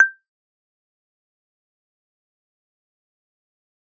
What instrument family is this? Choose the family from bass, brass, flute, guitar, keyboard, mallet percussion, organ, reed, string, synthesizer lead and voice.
mallet percussion